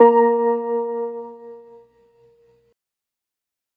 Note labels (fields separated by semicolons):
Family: organ; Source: electronic; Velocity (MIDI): 127